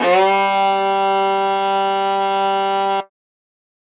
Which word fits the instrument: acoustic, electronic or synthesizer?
acoustic